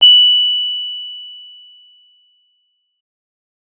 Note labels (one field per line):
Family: keyboard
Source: electronic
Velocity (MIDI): 75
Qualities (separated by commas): bright